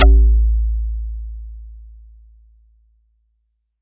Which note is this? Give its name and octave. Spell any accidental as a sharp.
A1